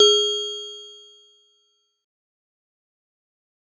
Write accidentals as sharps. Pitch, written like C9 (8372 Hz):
G#4 (415.3 Hz)